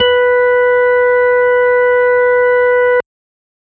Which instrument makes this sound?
electronic organ